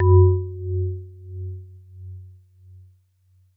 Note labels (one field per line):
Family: mallet percussion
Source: acoustic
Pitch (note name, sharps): F#2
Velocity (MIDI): 75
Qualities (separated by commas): dark, non-linear envelope